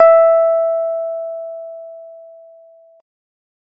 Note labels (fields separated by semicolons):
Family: keyboard; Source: electronic; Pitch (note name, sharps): E5; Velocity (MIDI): 75; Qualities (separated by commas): dark